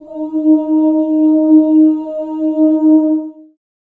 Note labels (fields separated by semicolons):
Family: voice; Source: acoustic; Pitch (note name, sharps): D#4; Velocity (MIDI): 127; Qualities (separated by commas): long release, reverb